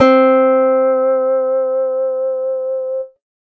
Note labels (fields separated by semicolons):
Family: guitar; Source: acoustic; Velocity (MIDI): 50